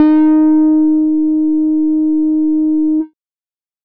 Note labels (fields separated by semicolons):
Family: bass; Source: synthesizer; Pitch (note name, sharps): D#4; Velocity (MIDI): 100; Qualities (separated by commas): distorted